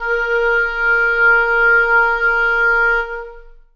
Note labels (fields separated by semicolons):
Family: reed; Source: acoustic; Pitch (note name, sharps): A#4; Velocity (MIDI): 50; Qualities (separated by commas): long release, reverb